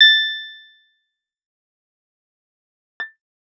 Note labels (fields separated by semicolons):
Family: guitar; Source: electronic; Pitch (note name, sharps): A6; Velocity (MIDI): 50; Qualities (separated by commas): bright, fast decay, percussive